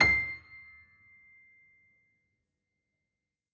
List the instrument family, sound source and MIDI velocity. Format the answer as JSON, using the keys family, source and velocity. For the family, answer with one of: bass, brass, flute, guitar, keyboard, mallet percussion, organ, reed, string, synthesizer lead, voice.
{"family": "keyboard", "source": "acoustic", "velocity": 100}